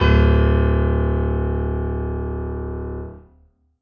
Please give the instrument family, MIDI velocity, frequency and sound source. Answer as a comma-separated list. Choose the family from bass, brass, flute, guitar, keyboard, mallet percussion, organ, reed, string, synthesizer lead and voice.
keyboard, 127, 36.71 Hz, acoustic